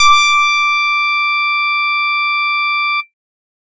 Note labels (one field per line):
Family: bass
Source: synthesizer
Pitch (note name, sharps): D6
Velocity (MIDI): 100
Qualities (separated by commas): bright, distorted